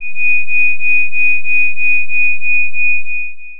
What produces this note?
electronic organ